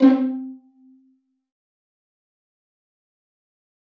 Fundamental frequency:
261.6 Hz